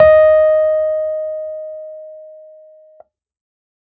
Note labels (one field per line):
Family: keyboard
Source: electronic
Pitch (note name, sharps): D#5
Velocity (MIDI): 127